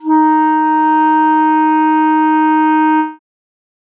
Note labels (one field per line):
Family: reed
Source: acoustic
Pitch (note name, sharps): D#4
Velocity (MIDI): 100